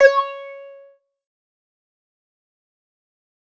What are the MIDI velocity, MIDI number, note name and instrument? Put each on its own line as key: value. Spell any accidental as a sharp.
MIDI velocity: 75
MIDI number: 73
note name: C#5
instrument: synthesizer bass